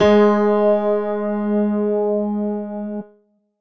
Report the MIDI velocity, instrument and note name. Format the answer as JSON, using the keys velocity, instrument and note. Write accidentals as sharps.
{"velocity": 100, "instrument": "electronic keyboard", "note": "G#3"}